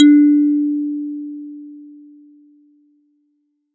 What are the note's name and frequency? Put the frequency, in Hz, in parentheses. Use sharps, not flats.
D4 (293.7 Hz)